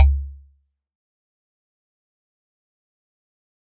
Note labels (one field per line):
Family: mallet percussion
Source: acoustic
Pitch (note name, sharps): C#2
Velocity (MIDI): 100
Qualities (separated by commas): fast decay, percussive